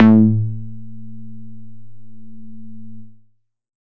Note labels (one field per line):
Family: bass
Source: synthesizer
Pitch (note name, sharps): A2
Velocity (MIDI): 25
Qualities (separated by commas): distorted